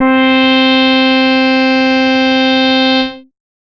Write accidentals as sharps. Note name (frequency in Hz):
C4 (261.6 Hz)